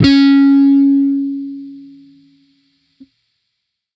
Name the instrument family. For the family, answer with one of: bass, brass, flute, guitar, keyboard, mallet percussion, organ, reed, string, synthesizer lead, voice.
bass